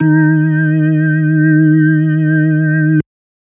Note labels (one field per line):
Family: organ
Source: electronic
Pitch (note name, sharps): D#3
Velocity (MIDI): 50